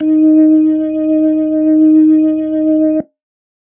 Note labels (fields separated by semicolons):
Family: organ; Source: electronic; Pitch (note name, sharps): D#4; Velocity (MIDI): 100